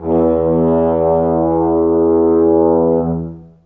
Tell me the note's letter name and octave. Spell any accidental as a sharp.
E2